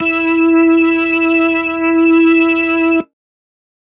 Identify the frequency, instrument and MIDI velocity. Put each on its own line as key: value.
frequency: 329.6 Hz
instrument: electronic keyboard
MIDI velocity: 127